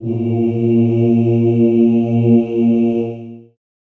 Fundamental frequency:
116.5 Hz